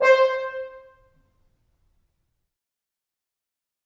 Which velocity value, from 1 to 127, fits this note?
100